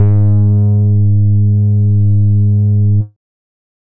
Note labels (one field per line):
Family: bass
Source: synthesizer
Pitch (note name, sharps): G#2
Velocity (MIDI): 25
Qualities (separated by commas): distorted, multiphonic, tempo-synced